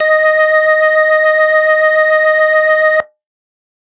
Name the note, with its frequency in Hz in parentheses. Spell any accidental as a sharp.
D#5 (622.3 Hz)